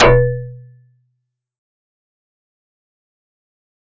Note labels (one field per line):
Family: mallet percussion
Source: acoustic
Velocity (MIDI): 100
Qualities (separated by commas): fast decay, percussive